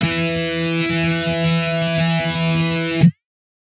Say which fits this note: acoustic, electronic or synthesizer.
synthesizer